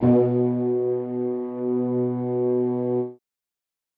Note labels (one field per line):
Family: brass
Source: acoustic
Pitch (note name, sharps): B2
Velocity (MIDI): 50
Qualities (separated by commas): reverb